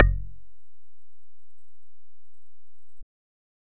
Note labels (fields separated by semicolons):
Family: bass; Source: synthesizer; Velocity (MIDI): 50